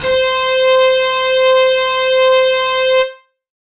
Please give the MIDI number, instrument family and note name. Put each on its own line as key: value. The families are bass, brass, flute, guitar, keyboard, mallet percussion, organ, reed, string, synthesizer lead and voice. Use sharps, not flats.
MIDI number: 72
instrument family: guitar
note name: C5